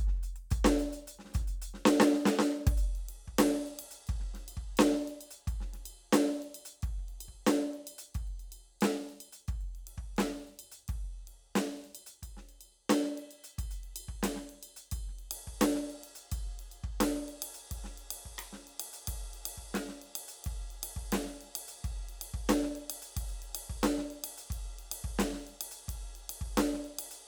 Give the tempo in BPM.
110 BPM